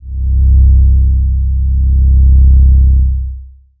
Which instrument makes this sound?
synthesizer bass